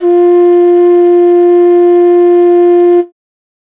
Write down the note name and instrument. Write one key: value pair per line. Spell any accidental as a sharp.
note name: F4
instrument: acoustic flute